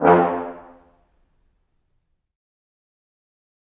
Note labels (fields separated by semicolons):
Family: brass; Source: acoustic; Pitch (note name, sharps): F2; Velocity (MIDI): 100; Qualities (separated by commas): fast decay, percussive, reverb